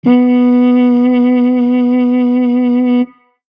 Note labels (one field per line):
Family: brass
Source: acoustic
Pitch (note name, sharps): B3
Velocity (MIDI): 50